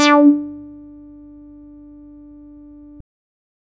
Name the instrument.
synthesizer bass